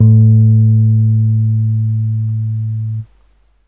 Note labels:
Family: keyboard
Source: electronic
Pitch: A2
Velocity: 25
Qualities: dark

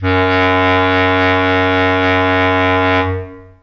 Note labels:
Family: reed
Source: acoustic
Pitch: F#2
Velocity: 75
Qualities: long release, reverb

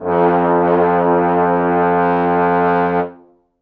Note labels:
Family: brass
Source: acoustic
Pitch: F2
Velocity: 127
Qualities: reverb

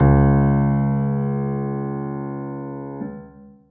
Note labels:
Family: keyboard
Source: acoustic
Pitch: C#2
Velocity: 25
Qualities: long release

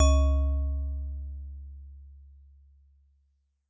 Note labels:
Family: mallet percussion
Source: acoustic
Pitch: C#2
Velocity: 100

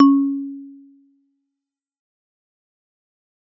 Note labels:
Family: mallet percussion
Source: acoustic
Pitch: C#4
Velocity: 127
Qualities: dark, fast decay

